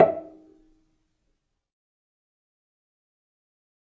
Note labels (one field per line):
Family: string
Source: acoustic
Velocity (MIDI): 50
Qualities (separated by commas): fast decay, percussive, reverb